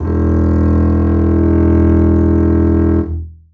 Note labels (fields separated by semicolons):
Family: string; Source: acoustic; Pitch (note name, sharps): E1; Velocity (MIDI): 100; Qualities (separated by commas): long release, reverb